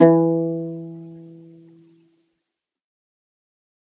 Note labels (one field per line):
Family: string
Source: acoustic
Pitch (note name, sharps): E3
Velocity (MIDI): 50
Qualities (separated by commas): fast decay, reverb